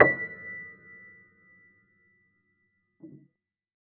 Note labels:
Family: keyboard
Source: acoustic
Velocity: 75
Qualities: percussive, reverb

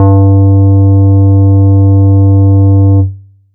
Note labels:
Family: bass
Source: synthesizer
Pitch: G2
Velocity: 100

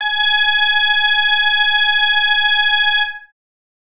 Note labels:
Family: bass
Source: synthesizer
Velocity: 75

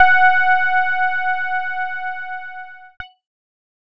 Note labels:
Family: keyboard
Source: electronic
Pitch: F#5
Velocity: 75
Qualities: distorted

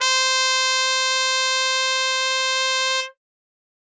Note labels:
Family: brass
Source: acoustic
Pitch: C5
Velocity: 127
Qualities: bright

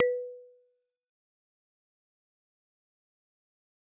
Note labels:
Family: mallet percussion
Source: acoustic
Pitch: B4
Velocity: 127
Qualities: fast decay, percussive

